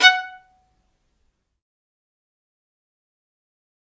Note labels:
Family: string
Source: acoustic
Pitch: F#5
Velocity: 25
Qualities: fast decay, percussive, reverb

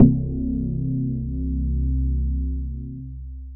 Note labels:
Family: mallet percussion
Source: electronic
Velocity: 50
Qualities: long release

